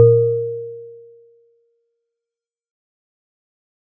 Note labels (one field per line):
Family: mallet percussion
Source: acoustic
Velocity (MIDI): 100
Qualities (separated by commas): fast decay